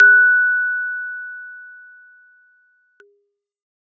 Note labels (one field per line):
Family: keyboard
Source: acoustic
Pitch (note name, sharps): F#6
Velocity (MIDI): 25